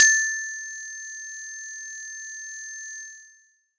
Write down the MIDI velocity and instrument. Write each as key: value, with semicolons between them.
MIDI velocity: 50; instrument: acoustic mallet percussion instrument